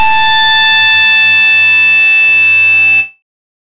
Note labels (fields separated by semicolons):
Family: bass; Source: synthesizer; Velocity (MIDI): 127; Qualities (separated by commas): bright, distorted